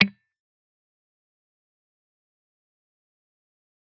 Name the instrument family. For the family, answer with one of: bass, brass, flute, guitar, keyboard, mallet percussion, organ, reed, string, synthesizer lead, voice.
guitar